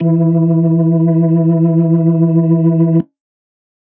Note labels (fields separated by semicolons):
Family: organ; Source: electronic; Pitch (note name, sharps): E3; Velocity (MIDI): 100